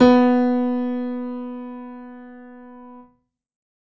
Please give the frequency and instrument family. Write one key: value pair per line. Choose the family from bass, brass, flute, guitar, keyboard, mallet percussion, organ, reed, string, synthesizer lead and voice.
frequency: 246.9 Hz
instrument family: keyboard